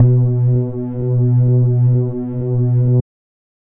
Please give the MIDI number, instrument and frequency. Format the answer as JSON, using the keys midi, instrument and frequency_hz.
{"midi": 47, "instrument": "synthesizer bass", "frequency_hz": 123.5}